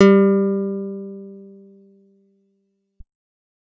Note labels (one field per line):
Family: guitar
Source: acoustic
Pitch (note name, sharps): G3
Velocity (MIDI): 100